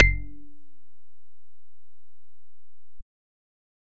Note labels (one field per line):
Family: bass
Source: synthesizer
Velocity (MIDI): 75